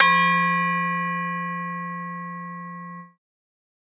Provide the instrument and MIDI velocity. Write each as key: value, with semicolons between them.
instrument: acoustic mallet percussion instrument; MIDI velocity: 50